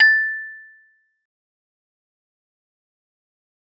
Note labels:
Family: mallet percussion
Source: acoustic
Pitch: A6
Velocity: 75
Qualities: fast decay, percussive

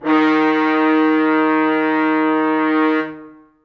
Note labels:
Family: brass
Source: acoustic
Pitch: D#3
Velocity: 25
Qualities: reverb

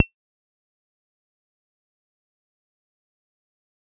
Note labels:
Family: bass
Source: synthesizer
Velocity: 25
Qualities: fast decay, percussive

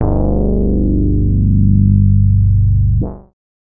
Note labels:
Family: bass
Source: synthesizer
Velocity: 25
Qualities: distorted, multiphonic

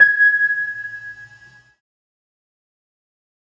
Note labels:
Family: keyboard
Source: electronic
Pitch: G#6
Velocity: 75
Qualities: fast decay

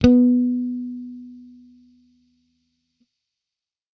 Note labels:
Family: bass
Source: electronic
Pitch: B3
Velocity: 75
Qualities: distorted

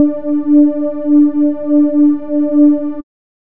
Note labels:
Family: bass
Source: synthesizer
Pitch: D4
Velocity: 100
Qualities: dark

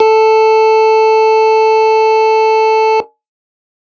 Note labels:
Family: organ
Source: electronic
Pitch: A4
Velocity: 127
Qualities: distorted

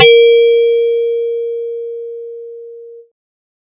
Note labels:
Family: bass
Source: synthesizer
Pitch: A#4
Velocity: 50

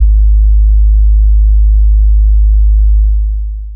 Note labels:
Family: bass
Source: synthesizer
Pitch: G#1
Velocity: 25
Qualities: long release

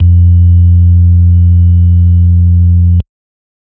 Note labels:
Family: organ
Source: electronic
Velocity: 100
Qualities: dark

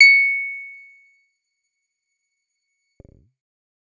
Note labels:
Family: bass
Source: synthesizer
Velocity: 75

